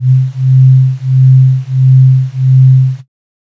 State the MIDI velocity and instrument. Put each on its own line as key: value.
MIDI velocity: 50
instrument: synthesizer flute